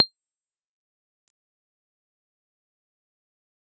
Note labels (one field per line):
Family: guitar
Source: synthesizer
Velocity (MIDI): 25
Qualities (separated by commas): bright, fast decay